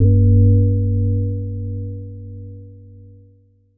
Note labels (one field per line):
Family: mallet percussion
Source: synthesizer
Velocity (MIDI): 75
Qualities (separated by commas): multiphonic